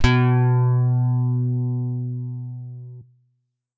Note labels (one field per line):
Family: guitar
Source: electronic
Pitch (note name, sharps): B2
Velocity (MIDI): 100